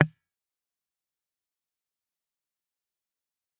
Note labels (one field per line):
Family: guitar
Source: electronic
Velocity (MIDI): 25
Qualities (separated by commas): distorted, fast decay, percussive